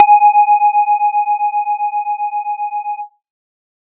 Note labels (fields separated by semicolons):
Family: synthesizer lead; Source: synthesizer; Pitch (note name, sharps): G#5; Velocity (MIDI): 100; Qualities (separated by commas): distorted